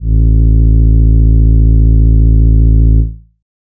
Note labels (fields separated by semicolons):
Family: voice; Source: synthesizer; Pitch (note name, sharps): A1; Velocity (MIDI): 25; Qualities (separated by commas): dark